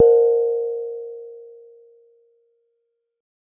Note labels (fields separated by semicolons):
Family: mallet percussion; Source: acoustic; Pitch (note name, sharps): A#4; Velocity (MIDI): 25; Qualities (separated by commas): reverb